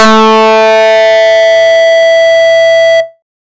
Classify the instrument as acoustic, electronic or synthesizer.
synthesizer